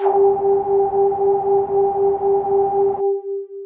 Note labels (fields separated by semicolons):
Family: voice; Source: synthesizer; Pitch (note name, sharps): G4; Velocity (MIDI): 25; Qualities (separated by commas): distorted, long release